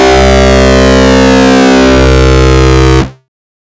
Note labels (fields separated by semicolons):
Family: bass; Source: synthesizer; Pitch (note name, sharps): C2; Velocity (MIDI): 100; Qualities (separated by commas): bright, distorted